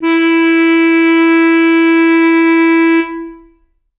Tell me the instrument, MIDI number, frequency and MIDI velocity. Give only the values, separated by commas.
acoustic reed instrument, 64, 329.6 Hz, 100